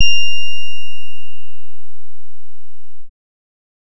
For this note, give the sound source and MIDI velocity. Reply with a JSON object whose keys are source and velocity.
{"source": "synthesizer", "velocity": 25}